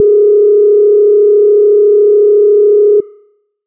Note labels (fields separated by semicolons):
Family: bass; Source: synthesizer; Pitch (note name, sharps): G#4; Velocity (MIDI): 25; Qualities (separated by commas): dark